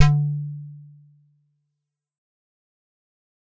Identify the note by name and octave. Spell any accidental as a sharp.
D3